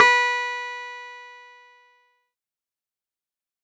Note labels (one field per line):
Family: keyboard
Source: electronic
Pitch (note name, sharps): B4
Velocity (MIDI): 127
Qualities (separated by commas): distorted, fast decay